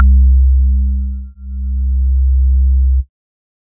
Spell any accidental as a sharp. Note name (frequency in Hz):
C2 (65.41 Hz)